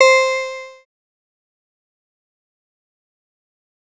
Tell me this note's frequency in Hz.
523.3 Hz